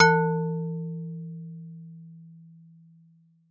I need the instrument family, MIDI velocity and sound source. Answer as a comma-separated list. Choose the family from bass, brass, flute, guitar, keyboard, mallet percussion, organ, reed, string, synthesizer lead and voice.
mallet percussion, 75, acoustic